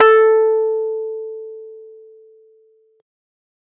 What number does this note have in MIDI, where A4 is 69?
69